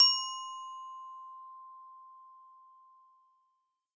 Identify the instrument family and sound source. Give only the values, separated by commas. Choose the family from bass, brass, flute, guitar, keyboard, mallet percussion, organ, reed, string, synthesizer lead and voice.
mallet percussion, acoustic